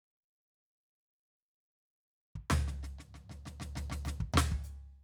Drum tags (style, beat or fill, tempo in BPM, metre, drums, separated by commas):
funk, fill, 95 BPM, 4/4, hi-hat pedal, snare, floor tom, kick